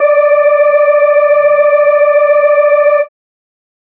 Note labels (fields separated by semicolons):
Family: organ; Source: electronic; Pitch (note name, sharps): D5; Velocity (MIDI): 127